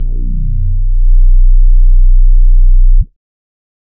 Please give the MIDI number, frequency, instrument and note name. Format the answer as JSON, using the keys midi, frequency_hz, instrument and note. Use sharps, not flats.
{"midi": 23, "frequency_hz": 30.87, "instrument": "synthesizer bass", "note": "B0"}